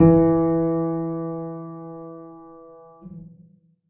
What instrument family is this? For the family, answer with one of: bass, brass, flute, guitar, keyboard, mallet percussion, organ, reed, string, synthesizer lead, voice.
keyboard